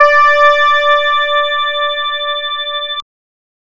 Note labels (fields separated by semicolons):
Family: bass; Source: synthesizer; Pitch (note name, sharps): D5; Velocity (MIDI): 50; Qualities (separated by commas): distorted, multiphonic